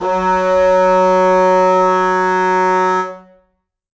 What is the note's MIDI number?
54